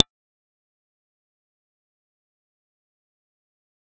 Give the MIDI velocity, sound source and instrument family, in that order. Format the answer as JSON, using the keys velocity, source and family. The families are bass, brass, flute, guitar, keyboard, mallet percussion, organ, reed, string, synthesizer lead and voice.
{"velocity": 127, "source": "synthesizer", "family": "bass"}